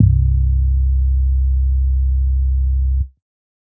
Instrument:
synthesizer bass